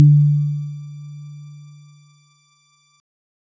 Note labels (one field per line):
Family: keyboard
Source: electronic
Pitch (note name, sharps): D3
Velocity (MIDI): 127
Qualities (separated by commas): dark